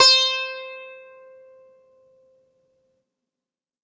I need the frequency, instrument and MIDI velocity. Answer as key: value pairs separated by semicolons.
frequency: 523.3 Hz; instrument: acoustic guitar; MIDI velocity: 100